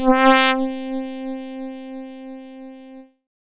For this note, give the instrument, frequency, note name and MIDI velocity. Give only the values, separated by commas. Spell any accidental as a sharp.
synthesizer keyboard, 261.6 Hz, C4, 100